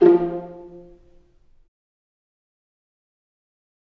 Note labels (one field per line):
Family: string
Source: acoustic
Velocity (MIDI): 75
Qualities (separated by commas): dark, fast decay, percussive, reverb